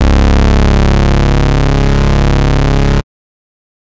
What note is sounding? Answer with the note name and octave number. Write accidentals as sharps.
C#1